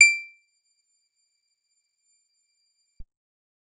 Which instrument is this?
acoustic guitar